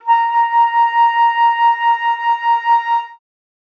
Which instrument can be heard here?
acoustic flute